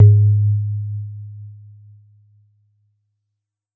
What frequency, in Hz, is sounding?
103.8 Hz